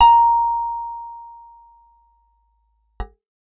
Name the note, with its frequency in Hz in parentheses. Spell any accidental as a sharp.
A#5 (932.3 Hz)